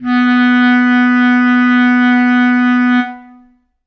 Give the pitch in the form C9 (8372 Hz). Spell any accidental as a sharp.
B3 (246.9 Hz)